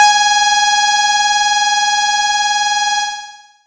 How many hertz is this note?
830.6 Hz